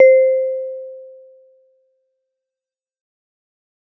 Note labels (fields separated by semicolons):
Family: mallet percussion; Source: acoustic; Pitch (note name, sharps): C5; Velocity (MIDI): 127; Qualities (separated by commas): dark, fast decay